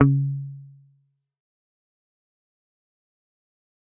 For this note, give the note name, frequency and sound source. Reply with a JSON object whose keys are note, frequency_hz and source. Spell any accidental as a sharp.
{"note": "C#3", "frequency_hz": 138.6, "source": "electronic"}